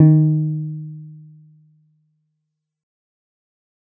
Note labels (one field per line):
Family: guitar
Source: synthesizer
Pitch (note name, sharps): D#3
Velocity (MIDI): 50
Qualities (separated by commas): dark, fast decay